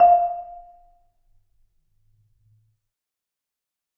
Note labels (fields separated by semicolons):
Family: mallet percussion; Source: acoustic; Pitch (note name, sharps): F5; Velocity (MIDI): 75; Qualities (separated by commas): percussive, reverb